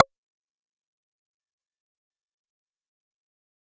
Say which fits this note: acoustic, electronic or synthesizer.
synthesizer